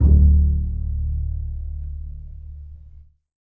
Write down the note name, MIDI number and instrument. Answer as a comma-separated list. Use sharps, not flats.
D1, 26, acoustic string instrument